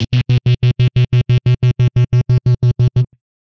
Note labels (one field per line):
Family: guitar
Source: electronic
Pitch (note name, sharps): B2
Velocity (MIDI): 127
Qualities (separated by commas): bright, distorted, tempo-synced